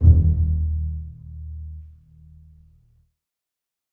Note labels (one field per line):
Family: string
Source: acoustic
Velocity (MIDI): 100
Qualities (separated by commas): dark, reverb